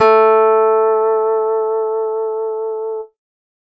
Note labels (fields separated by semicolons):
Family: guitar; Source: acoustic; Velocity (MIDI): 75